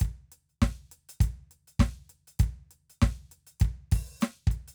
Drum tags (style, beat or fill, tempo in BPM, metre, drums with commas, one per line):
rock
beat
100 BPM
4/4
closed hi-hat, open hi-hat, hi-hat pedal, snare, kick